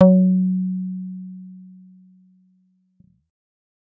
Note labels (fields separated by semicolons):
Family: bass; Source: synthesizer; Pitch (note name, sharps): F#3; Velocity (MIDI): 127; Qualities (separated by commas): dark